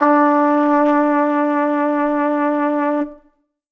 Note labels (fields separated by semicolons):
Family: brass; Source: acoustic; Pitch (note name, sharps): D4; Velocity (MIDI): 25